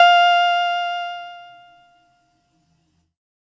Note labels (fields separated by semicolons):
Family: keyboard; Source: electronic; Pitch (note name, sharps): F5; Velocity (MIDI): 50; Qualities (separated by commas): distorted